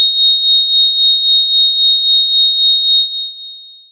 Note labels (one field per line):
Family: synthesizer lead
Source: synthesizer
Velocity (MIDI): 25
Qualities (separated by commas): bright, long release